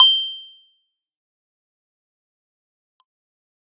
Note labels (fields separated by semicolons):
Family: keyboard; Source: electronic; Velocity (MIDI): 100; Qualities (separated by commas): bright, fast decay, percussive